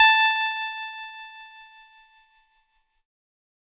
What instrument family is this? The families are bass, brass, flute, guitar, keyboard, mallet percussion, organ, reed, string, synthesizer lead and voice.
keyboard